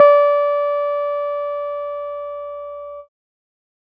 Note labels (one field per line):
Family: keyboard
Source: electronic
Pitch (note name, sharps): D5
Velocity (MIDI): 50